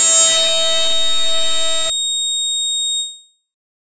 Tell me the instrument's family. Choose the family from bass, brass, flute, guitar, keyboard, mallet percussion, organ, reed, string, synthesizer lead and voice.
bass